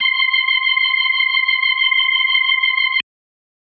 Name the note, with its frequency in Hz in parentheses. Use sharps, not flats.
C6 (1047 Hz)